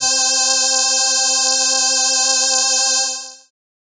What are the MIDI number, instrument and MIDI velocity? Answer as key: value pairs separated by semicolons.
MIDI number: 60; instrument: synthesizer keyboard; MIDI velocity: 100